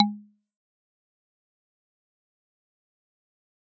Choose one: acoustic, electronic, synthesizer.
acoustic